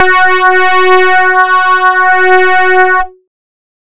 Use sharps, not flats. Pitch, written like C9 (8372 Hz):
F#4 (370 Hz)